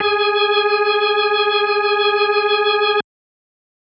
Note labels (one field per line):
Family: organ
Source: electronic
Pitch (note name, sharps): G#4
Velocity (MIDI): 25